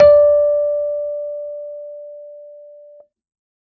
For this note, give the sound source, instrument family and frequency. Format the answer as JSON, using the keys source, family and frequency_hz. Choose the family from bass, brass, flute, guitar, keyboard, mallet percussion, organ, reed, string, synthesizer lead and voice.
{"source": "electronic", "family": "keyboard", "frequency_hz": 587.3}